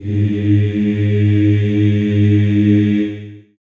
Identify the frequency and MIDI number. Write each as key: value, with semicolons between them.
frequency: 103.8 Hz; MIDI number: 44